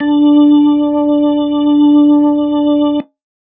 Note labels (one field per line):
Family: organ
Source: electronic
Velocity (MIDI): 75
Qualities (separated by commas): dark